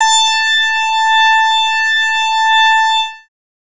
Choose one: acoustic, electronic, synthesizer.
synthesizer